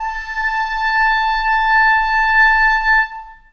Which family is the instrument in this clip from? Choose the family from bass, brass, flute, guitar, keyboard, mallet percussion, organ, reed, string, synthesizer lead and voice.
reed